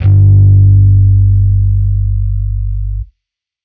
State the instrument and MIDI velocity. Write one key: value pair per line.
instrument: electronic bass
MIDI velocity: 75